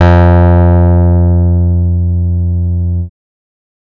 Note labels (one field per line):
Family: bass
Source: synthesizer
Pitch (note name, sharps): F2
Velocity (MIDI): 50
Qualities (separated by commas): distorted